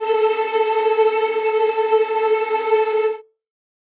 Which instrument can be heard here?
acoustic string instrument